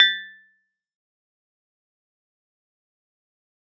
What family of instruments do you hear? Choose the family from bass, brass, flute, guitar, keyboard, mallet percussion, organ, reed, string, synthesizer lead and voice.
keyboard